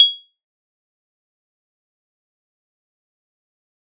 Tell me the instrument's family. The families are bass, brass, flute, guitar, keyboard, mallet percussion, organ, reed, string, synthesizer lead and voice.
keyboard